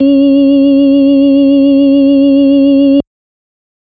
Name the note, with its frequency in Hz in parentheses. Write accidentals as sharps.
C#4 (277.2 Hz)